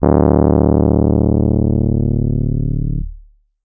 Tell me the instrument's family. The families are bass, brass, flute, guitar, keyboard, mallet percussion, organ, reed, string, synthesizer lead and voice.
keyboard